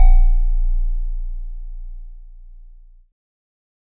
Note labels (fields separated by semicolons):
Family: keyboard; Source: electronic; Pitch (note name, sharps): A#0; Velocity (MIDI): 75; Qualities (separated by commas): distorted